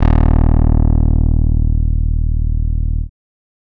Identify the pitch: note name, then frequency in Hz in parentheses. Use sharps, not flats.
D#1 (38.89 Hz)